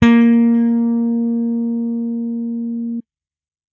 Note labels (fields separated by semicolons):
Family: bass; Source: electronic; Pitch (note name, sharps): A#3; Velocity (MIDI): 100